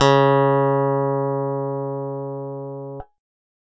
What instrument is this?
electronic keyboard